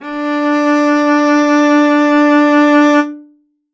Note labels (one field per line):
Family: string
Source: acoustic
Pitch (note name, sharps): D4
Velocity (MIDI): 100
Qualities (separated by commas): reverb